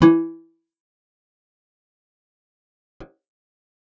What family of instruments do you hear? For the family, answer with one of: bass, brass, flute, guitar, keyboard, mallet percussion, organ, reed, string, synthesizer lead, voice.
guitar